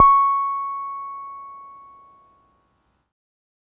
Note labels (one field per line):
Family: keyboard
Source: electronic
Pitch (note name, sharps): C#6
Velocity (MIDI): 50